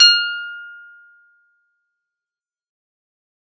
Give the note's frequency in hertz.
1397 Hz